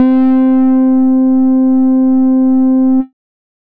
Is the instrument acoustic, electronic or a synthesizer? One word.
synthesizer